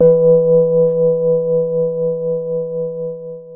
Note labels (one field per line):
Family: keyboard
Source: electronic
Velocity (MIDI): 50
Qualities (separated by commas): long release, reverb